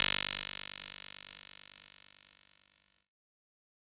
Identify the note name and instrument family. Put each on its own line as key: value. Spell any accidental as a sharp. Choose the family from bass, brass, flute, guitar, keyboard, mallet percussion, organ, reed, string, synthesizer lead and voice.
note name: G1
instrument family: keyboard